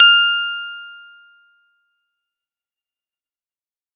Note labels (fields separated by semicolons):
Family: keyboard; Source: electronic; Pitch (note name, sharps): F6; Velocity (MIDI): 100; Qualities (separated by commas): fast decay